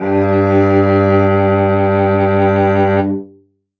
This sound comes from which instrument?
acoustic string instrument